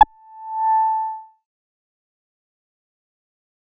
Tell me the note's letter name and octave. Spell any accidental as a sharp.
A5